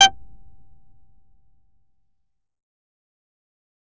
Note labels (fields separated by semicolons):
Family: bass; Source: synthesizer; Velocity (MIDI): 127; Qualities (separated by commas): fast decay, percussive